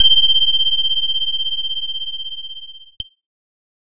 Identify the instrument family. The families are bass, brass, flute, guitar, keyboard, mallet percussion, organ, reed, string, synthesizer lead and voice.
keyboard